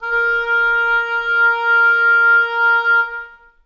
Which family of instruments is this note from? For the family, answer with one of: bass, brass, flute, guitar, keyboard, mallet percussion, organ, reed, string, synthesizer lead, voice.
reed